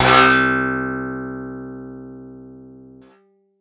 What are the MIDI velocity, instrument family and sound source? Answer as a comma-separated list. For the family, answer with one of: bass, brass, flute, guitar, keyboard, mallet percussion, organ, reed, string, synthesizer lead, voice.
127, guitar, synthesizer